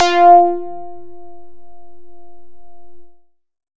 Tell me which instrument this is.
synthesizer bass